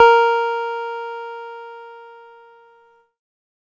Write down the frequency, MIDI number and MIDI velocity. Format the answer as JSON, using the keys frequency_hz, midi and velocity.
{"frequency_hz": 466.2, "midi": 70, "velocity": 25}